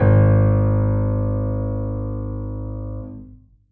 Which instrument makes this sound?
acoustic keyboard